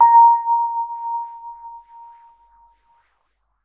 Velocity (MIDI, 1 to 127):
25